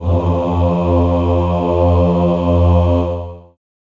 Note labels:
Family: voice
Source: acoustic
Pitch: F2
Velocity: 25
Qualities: long release, reverb

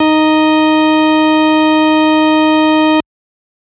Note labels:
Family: organ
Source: electronic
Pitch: D#4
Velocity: 50

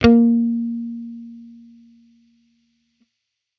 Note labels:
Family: bass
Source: electronic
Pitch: A#3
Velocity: 75

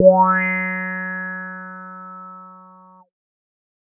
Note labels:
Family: bass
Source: synthesizer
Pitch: F#3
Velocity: 75

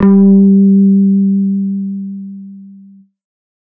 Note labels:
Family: bass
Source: synthesizer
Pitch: G3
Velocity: 25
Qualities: distorted

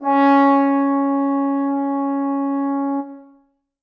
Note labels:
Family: brass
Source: acoustic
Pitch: C#4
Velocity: 25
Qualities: bright, reverb

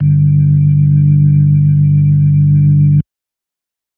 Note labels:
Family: organ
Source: electronic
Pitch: G1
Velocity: 75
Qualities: dark

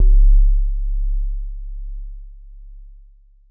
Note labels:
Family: keyboard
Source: electronic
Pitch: C#1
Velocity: 75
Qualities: dark

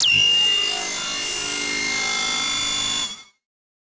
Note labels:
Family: synthesizer lead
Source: synthesizer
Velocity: 50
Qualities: bright, distorted, multiphonic, non-linear envelope

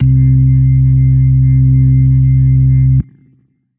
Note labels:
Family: organ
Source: electronic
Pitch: C2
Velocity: 100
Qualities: dark

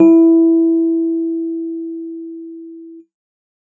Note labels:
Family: keyboard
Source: electronic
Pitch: E4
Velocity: 25

